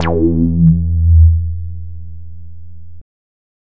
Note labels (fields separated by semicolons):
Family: bass; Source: synthesizer; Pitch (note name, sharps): E2; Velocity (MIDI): 50; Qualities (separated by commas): distorted